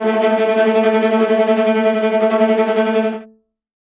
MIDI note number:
57